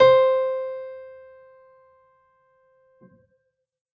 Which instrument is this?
acoustic keyboard